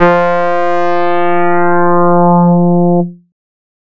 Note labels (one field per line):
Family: bass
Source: synthesizer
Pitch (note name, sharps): F3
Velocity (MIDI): 100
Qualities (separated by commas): distorted